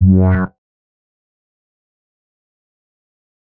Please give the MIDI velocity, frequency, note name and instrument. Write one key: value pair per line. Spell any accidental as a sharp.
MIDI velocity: 50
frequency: 92.5 Hz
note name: F#2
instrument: synthesizer bass